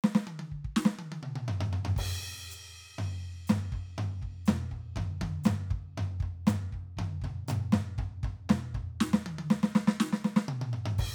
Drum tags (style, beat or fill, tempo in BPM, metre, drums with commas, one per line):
rock
beat
120 BPM
4/4
crash, hi-hat pedal, snare, high tom, mid tom, floor tom, kick